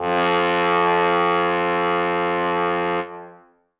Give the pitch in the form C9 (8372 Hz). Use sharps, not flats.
F2 (87.31 Hz)